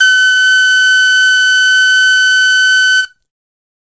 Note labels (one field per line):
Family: flute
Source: acoustic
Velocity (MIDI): 127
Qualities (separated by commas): bright